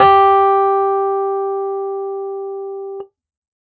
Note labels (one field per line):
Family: keyboard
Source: electronic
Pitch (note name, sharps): G4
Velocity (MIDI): 127